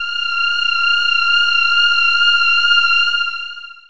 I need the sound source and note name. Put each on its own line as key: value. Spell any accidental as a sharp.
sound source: synthesizer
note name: F6